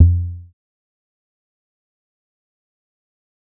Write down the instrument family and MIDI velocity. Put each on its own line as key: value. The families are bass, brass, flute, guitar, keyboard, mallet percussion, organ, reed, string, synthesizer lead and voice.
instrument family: bass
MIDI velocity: 50